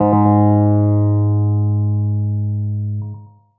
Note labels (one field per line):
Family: keyboard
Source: electronic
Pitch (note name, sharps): G#2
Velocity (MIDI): 75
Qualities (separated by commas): dark, distorted, tempo-synced